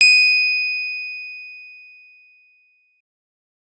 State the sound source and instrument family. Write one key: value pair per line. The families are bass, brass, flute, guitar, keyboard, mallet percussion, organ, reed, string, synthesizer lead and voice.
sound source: electronic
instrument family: keyboard